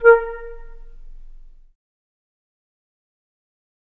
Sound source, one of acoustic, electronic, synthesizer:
acoustic